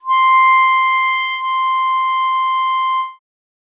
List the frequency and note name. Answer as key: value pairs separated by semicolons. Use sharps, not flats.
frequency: 1047 Hz; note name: C6